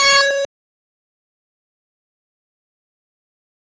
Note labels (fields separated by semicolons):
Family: bass; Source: synthesizer; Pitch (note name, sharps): C#5; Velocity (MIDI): 50; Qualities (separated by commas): bright, distorted, fast decay